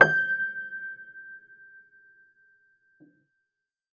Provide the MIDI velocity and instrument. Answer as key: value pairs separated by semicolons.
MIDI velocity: 100; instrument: acoustic keyboard